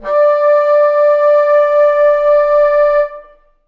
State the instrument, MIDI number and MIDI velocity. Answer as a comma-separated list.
acoustic reed instrument, 74, 25